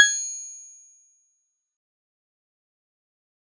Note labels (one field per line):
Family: mallet percussion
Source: acoustic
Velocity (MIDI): 100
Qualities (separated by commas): bright, fast decay, percussive